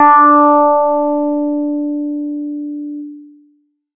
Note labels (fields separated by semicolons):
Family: bass; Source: synthesizer; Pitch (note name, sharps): D4; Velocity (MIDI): 100; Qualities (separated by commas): distorted